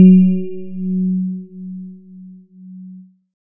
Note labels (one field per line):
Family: keyboard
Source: electronic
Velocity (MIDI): 50